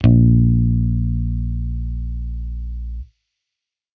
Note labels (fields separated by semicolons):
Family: bass; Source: electronic; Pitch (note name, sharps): A#1; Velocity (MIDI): 25